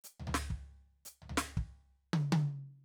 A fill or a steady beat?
fill